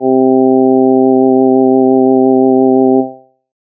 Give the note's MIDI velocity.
127